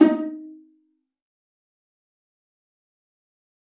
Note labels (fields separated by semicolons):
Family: string; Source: acoustic; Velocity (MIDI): 75; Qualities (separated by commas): fast decay, percussive, reverb